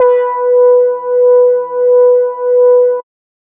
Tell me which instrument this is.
synthesizer bass